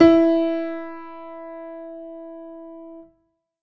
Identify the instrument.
acoustic keyboard